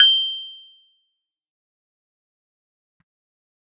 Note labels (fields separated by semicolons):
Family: keyboard; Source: electronic; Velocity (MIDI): 25; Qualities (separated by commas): bright, fast decay, percussive